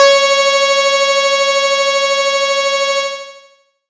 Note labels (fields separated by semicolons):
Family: bass; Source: synthesizer; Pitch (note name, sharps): C#5; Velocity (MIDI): 50; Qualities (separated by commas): bright, distorted, long release